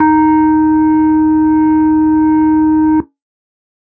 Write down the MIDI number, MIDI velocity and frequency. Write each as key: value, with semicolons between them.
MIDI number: 63; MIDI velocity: 127; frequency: 311.1 Hz